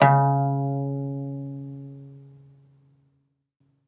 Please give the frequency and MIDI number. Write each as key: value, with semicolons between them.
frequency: 138.6 Hz; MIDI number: 49